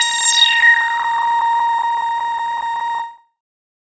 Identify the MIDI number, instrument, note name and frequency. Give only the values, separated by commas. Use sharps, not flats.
82, synthesizer bass, A#5, 932.3 Hz